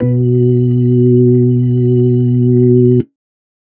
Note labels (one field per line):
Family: organ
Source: electronic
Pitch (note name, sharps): B2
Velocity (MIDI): 25